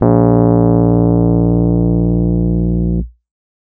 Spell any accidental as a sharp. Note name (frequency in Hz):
A#1 (58.27 Hz)